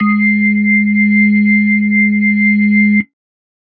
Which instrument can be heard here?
electronic organ